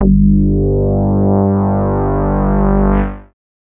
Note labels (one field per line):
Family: bass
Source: synthesizer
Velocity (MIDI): 127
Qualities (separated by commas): distorted, multiphonic